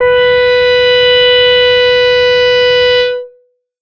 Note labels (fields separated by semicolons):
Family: bass; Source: synthesizer; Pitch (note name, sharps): B4; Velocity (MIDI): 50; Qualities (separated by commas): distorted